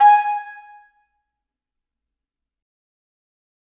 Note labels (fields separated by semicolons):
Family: reed; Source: acoustic; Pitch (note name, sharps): G#5; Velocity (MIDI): 127; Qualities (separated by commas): fast decay, percussive, reverb